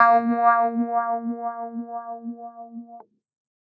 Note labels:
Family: keyboard; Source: electronic; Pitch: A#3; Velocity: 50

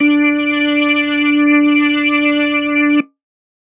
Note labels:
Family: organ; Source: electronic; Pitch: D4; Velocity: 75; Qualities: distorted

